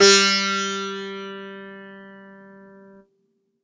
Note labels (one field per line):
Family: guitar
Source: acoustic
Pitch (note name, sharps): G3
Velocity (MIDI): 50